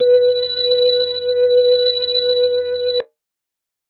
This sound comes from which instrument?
electronic organ